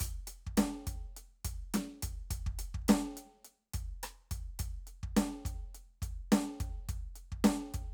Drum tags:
rock
beat
105 BPM
4/4
closed hi-hat, snare, cross-stick, kick

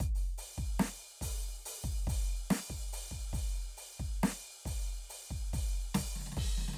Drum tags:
hip-hop
beat
70 BPM
4/4
crash, open hi-hat, hi-hat pedal, snare, kick

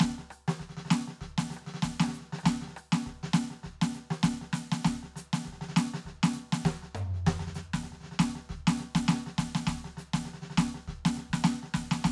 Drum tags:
New Orleans second line
beat
99 BPM
4/4
hi-hat pedal, snare, cross-stick, floor tom, kick

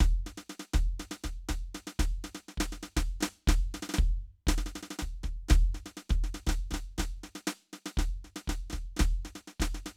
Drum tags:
march
beat
120 BPM
4/4
snare, kick

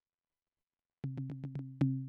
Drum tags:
country
fill
114 BPM
4/4
high tom, floor tom

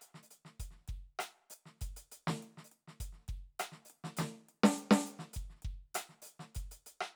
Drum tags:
Brazilian
beat
101 BPM
4/4
closed hi-hat, open hi-hat, hi-hat pedal, snare, cross-stick, kick

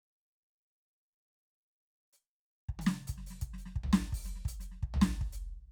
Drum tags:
New Orleans funk
fill
84 BPM
4/4
closed hi-hat, open hi-hat, hi-hat pedal, snare, high tom, floor tom, kick

